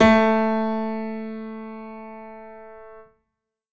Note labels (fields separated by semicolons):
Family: keyboard; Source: acoustic; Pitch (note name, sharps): A3; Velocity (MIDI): 127; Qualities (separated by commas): reverb